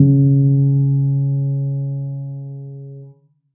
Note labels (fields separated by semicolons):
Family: keyboard; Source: acoustic; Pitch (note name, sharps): C#3; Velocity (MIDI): 25; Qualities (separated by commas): dark, reverb